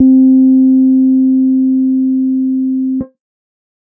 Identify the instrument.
electronic keyboard